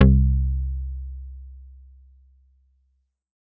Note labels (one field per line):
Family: guitar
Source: electronic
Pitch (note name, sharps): C2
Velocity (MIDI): 50